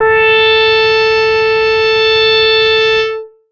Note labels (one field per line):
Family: bass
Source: synthesizer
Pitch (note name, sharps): A4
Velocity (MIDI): 75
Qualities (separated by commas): distorted